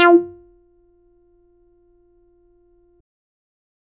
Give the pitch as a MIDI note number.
65